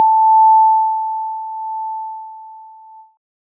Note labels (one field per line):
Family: keyboard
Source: electronic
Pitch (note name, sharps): A5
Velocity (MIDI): 100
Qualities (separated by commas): multiphonic